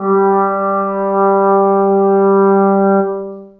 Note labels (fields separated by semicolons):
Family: brass; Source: acoustic; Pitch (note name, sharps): G3; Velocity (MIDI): 50; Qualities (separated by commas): long release, reverb